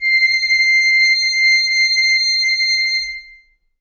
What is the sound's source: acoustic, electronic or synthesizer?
acoustic